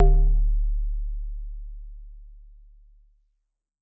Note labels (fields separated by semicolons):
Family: mallet percussion; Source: acoustic; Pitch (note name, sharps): D1; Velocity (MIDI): 75; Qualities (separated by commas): dark, reverb